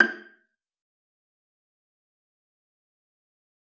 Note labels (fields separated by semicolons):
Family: string; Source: acoustic; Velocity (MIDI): 127; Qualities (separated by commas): fast decay, percussive, reverb